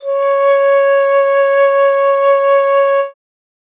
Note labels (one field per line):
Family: flute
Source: acoustic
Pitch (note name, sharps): C#5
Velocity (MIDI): 25